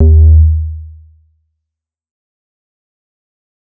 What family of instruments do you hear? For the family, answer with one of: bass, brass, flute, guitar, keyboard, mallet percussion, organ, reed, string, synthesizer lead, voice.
bass